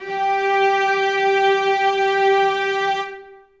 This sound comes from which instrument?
acoustic string instrument